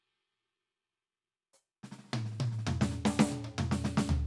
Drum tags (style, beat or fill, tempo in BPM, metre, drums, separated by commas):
funk, fill, 112 BPM, 4/4, hi-hat pedal, snare, high tom, mid tom, floor tom